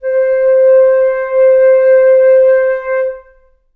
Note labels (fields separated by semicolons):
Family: flute; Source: acoustic; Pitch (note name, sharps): C5; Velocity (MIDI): 50; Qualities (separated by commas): reverb